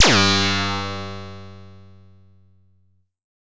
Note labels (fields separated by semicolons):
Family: bass; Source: synthesizer; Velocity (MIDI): 127; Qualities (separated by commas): bright, distorted